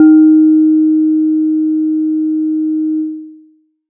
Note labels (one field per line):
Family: mallet percussion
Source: acoustic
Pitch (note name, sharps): D#4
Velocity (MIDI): 50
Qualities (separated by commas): long release